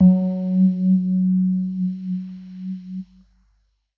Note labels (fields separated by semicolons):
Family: keyboard; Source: electronic; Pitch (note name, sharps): F#3; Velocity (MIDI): 50; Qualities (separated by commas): dark